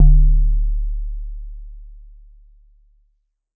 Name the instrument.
acoustic mallet percussion instrument